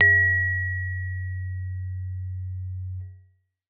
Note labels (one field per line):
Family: keyboard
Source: acoustic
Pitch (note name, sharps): F#2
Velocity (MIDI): 75